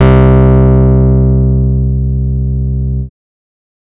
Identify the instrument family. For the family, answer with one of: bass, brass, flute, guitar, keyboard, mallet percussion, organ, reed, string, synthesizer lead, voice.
bass